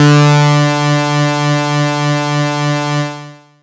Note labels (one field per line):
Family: bass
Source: synthesizer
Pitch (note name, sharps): D3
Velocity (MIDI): 50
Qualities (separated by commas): bright, distorted, long release